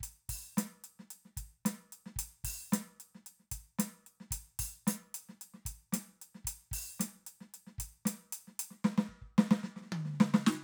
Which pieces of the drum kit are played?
closed hi-hat, open hi-hat, hi-hat pedal, snare, high tom and kick